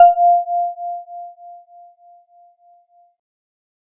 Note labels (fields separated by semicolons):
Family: keyboard; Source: electronic; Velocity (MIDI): 25